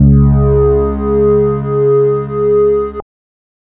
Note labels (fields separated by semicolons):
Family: bass; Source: synthesizer; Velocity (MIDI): 100; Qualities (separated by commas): distorted, multiphonic